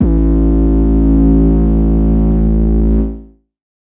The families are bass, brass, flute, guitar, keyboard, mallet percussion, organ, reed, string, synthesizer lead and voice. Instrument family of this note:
synthesizer lead